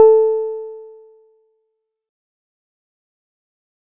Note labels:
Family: guitar; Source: synthesizer; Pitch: A4; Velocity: 25; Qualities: dark, fast decay

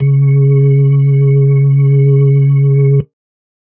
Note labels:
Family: organ; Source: electronic; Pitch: C#3; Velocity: 75; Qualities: dark

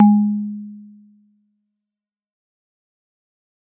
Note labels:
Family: mallet percussion; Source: acoustic; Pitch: G#3; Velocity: 100; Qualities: dark, fast decay

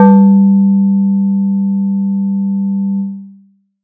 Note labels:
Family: mallet percussion; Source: acoustic; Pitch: G3; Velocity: 127

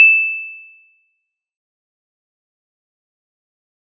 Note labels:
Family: mallet percussion; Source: acoustic; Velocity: 127; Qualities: fast decay, percussive

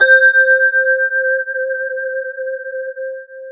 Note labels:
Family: guitar; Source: electronic; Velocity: 127; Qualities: long release, multiphonic, non-linear envelope

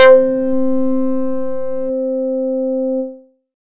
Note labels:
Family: bass; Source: synthesizer; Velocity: 75; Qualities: distorted

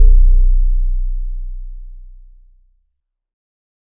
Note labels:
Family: keyboard; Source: electronic; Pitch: B0; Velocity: 50

